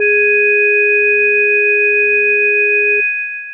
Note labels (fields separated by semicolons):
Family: mallet percussion; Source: electronic; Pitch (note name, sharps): G#4; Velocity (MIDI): 50; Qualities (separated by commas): long release